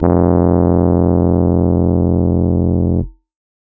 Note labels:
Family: keyboard; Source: electronic; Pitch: F1; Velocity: 75; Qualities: distorted

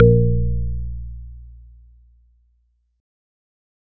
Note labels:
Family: organ; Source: electronic; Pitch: A#1; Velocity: 100

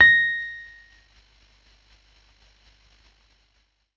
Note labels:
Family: keyboard; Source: electronic; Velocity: 25; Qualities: distorted, percussive, tempo-synced

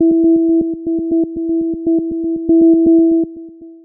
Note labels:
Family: synthesizer lead; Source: synthesizer; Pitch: E4; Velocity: 100; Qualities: dark, long release, tempo-synced

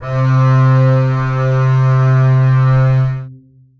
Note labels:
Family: string; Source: acoustic; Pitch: C3; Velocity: 50; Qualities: long release, reverb

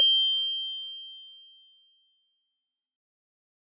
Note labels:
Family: mallet percussion; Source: acoustic; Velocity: 100; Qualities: bright, fast decay

